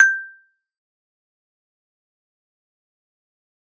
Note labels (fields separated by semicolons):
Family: mallet percussion; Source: acoustic; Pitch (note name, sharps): G6; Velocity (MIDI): 127; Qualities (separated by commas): fast decay, percussive